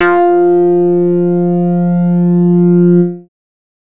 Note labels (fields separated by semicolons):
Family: bass; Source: synthesizer; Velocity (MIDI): 75; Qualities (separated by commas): distorted